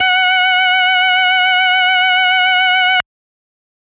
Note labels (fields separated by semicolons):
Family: organ; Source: electronic; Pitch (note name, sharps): F#5; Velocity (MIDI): 25; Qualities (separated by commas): distorted